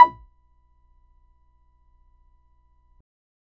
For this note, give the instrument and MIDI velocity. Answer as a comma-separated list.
synthesizer bass, 25